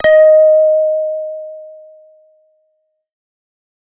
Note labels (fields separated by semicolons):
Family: bass; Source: synthesizer; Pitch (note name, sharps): D#5; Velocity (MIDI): 50; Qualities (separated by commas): distorted